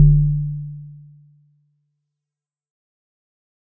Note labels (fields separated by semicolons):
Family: mallet percussion; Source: acoustic; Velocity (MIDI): 100; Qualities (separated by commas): fast decay